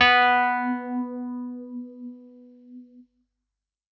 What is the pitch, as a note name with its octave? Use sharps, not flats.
B3